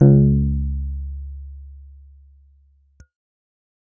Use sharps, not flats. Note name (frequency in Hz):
C#2 (69.3 Hz)